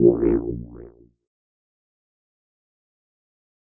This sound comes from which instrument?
electronic keyboard